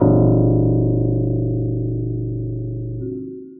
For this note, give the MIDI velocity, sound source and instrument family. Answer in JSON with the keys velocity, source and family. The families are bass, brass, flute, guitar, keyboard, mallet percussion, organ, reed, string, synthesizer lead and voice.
{"velocity": 25, "source": "acoustic", "family": "keyboard"}